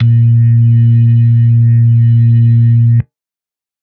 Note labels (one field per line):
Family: organ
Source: electronic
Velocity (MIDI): 127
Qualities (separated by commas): dark